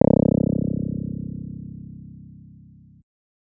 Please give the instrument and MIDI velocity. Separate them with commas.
electronic guitar, 25